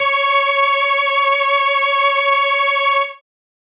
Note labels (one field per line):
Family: keyboard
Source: synthesizer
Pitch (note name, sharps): C#5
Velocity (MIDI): 25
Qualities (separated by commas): bright